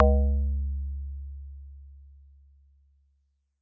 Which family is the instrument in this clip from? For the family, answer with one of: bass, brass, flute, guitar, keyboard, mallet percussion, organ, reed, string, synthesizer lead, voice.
guitar